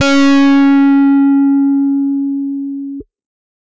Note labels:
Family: guitar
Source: electronic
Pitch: C#4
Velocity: 75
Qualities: bright, distorted

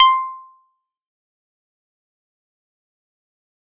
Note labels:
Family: keyboard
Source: electronic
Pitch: C6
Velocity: 127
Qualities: fast decay, percussive

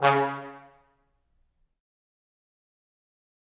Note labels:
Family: brass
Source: acoustic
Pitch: C#3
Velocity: 100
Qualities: fast decay, percussive, reverb

